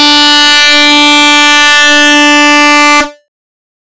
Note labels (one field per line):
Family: bass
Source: synthesizer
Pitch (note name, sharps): D4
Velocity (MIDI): 127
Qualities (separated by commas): bright, distorted